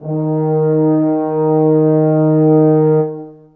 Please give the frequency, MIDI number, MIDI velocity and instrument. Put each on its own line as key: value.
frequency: 155.6 Hz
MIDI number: 51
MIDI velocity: 75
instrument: acoustic brass instrument